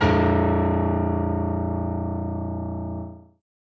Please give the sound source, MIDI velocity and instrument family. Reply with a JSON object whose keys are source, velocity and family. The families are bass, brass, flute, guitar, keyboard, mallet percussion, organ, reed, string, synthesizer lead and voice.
{"source": "acoustic", "velocity": 127, "family": "keyboard"}